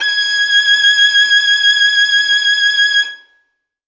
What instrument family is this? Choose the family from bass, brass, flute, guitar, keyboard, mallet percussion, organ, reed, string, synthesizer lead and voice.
string